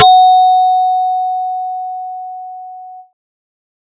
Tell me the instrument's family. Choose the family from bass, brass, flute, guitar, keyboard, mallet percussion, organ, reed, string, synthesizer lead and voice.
bass